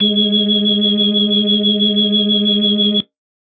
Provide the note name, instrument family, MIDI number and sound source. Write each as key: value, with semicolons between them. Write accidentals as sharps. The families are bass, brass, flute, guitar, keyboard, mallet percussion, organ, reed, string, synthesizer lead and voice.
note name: G#3; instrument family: organ; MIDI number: 56; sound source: electronic